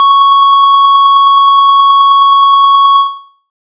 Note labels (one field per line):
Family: bass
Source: synthesizer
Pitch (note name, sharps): C#6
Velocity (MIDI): 25